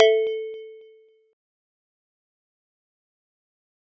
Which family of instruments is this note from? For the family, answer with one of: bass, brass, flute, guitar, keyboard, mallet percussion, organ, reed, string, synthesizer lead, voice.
mallet percussion